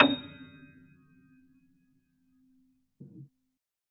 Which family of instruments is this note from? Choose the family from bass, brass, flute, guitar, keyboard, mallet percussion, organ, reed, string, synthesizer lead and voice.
keyboard